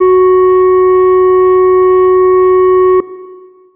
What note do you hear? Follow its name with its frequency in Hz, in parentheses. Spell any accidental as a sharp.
F#4 (370 Hz)